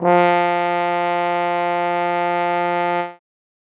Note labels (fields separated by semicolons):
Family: brass; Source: acoustic; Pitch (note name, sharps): F3; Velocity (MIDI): 100; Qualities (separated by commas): bright